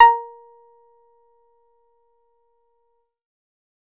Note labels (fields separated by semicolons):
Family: bass; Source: synthesizer; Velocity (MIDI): 75; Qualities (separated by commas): percussive